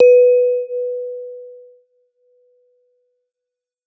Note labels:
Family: mallet percussion; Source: acoustic; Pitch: B4; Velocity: 127; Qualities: non-linear envelope

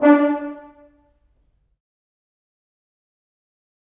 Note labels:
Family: brass; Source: acoustic; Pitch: D4; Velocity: 75; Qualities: fast decay, percussive, reverb

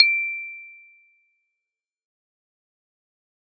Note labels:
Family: keyboard; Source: electronic; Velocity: 25; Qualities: fast decay

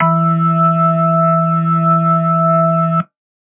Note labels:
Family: organ; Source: electronic; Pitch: E3; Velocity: 100

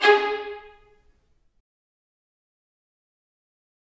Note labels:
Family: string; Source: acoustic; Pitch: G#4; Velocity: 127; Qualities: fast decay, reverb

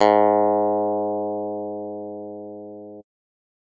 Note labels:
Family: guitar; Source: electronic; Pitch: G#2; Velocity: 127

